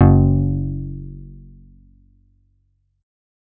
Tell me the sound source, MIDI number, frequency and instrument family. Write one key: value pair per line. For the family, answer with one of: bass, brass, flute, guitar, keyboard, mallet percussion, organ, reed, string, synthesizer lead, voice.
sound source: synthesizer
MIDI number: 30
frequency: 46.25 Hz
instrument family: bass